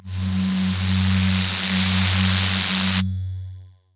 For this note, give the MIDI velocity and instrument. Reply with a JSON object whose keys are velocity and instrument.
{"velocity": 75, "instrument": "synthesizer voice"}